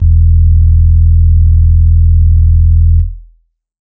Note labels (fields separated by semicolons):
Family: organ; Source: electronic; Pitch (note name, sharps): E1; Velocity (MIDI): 25; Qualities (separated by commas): dark